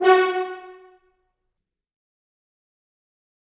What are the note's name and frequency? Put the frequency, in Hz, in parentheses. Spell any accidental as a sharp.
F#4 (370 Hz)